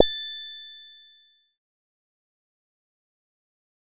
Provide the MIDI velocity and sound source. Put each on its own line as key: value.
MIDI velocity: 25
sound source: synthesizer